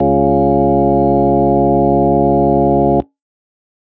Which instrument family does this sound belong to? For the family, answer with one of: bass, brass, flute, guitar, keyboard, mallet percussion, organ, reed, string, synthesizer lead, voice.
organ